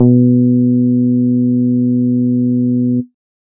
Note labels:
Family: bass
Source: synthesizer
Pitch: B2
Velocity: 25

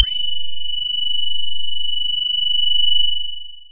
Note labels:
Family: voice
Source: synthesizer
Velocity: 100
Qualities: bright, long release

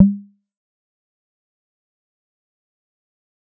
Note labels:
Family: bass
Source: synthesizer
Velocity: 127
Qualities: fast decay, percussive

